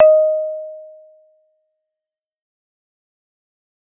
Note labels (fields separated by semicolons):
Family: keyboard; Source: electronic; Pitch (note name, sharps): D#5; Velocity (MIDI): 50; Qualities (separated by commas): fast decay